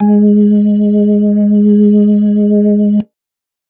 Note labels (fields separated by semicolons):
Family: organ; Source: electronic; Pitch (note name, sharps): G#3; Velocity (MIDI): 127